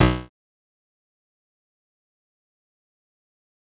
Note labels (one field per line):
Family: bass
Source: synthesizer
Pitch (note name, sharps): B1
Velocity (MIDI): 50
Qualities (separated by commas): bright, distorted, fast decay, percussive